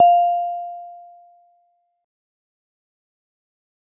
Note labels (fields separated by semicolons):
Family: mallet percussion; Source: acoustic; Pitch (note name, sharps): F5; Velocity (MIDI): 50; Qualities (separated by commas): fast decay